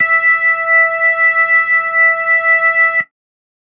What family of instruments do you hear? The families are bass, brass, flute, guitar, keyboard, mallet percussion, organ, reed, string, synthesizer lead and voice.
organ